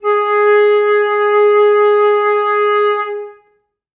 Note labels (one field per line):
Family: flute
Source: acoustic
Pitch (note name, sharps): G#4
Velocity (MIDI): 25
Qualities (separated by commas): reverb